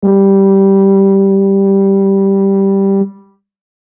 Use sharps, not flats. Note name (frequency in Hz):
G3 (196 Hz)